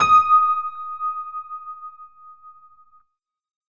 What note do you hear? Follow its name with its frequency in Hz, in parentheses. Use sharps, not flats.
D#6 (1245 Hz)